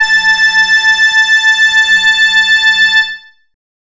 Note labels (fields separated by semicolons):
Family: bass; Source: synthesizer; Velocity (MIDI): 127; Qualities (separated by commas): bright, distorted